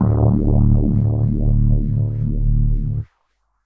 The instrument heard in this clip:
electronic keyboard